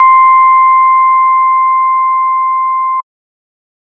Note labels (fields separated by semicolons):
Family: organ; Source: electronic; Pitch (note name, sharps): C6; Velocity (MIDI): 75